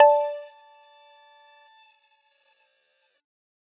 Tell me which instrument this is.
acoustic mallet percussion instrument